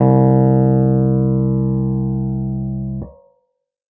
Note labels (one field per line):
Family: keyboard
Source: electronic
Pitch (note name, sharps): C2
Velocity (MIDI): 100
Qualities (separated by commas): distorted